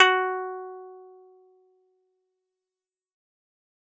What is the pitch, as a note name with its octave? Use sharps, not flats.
F#4